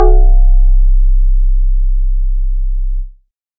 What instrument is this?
synthesizer lead